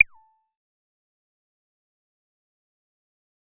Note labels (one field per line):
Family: bass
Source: synthesizer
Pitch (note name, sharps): A5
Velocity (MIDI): 50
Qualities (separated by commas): fast decay, percussive